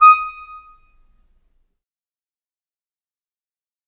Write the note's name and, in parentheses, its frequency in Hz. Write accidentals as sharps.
D#6 (1245 Hz)